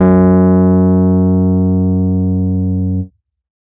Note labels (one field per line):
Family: keyboard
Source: electronic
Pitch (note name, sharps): F#2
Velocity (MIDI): 100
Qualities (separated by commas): distorted